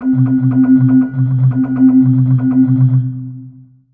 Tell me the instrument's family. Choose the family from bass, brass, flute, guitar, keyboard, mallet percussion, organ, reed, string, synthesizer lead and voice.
mallet percussion